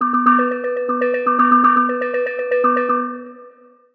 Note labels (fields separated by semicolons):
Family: mallet percussion; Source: synthesizer; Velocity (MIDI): 100; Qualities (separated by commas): long release, multiphonic, percussive, tempo-synced